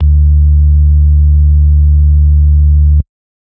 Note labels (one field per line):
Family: organ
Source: electronic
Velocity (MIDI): 75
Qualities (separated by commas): dark